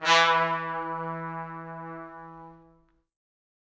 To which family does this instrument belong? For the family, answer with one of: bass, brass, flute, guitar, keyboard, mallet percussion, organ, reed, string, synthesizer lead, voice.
brass